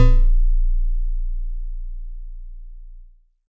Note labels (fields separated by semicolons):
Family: mallet percussion; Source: acoustic; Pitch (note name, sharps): A#0; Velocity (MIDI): 25